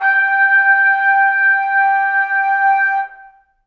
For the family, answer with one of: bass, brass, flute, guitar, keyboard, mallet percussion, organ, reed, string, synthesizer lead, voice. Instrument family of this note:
brass